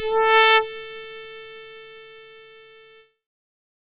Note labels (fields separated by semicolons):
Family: keyboard; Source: synthesizer; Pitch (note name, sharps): A4; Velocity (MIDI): 50; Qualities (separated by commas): bright, distorted